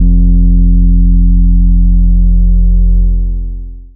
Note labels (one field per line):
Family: bass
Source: synthesizer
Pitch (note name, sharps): F1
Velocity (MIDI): 50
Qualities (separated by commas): long release